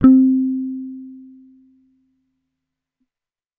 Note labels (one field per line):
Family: bass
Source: electronic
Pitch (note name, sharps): C4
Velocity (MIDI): 25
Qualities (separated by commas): fast decay